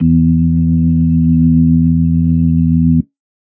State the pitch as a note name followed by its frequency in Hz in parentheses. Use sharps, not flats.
E2 (82.41 Hz)